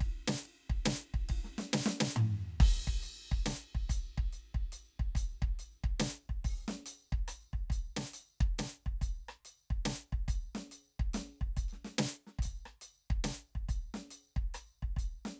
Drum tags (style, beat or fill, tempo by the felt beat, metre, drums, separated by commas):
rock, beat, 46.7 dotted-quarter beats per minute (140 eighth notes per minute), 6/8, crash, ride, closed hi-hat, hi-hat pedal, percussion, snare, cross-stick, mid tom, kick